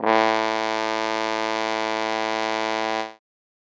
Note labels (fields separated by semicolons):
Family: brass; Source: acoustic; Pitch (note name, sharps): A2; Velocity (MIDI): 127; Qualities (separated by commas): bright